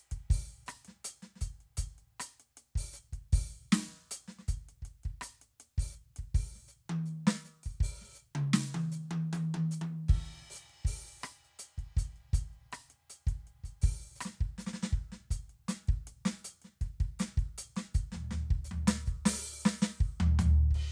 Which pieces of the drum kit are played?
crash, ride, closed hi-hat, open hi-hat, hi-hat pedal, snare, cross-stick, high tom, mid tom, floor tom and kick